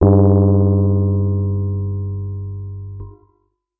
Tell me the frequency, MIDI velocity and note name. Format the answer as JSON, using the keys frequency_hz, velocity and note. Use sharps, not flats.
{"frequency_hz": 98, "velocity": 25, "note": "G2"}